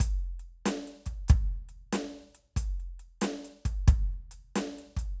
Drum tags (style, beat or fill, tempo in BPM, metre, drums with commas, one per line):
rock
beat
92 BPM
4/4
closed hi-hat, snare, kick